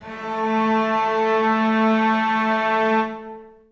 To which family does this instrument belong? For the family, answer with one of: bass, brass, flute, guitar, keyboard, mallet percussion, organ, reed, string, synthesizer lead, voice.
string